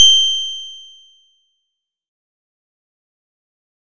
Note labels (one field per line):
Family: guitar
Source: synthesizer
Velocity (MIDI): 50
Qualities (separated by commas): bright, fast decay